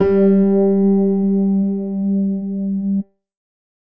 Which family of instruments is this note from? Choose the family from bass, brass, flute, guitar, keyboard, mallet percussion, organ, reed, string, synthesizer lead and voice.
keyboard